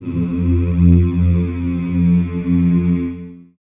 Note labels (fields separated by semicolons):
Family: voice; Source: acoustic; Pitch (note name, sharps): F2; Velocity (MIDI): 25; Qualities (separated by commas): dark, long release, reverb